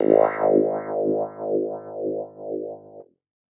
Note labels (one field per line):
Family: keyboard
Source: electronic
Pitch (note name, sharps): G#1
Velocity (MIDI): 127